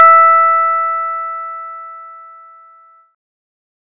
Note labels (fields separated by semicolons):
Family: bass; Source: synthesizer; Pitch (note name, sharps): E5; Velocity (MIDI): 75